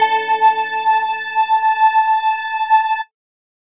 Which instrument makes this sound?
electronic mallet percussion instrument